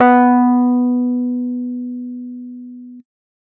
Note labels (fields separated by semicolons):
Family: keyboard; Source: electronic; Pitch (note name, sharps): B3; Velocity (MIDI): 75